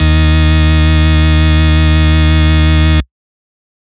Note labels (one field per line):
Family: organ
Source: electronic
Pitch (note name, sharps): D#2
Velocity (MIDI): 50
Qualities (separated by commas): distorted